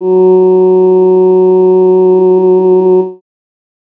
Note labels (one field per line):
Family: voice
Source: synthesizer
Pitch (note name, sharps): F#3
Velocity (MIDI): 25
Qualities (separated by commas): bright